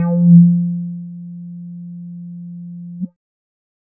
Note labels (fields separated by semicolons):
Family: bass; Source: synthesizer; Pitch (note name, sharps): F3; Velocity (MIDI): 25; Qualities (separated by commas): dark, distorted